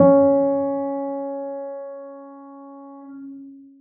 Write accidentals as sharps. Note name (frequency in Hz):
C#4 (277.2 Hz)